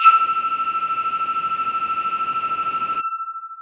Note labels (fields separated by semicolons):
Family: voice; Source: synthesizer; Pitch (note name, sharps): E6; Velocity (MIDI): 100; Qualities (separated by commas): distorted, long release